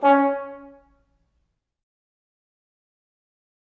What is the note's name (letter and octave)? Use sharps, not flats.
C#4